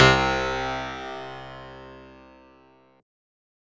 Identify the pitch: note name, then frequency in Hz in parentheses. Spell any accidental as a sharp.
C2 (65.41 Hz)